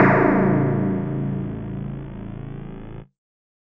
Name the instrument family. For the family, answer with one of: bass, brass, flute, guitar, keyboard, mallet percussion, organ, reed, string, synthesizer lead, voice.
mallet percussion